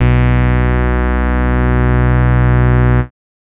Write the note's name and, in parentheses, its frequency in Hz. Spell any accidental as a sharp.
B1 (61.74 Hz)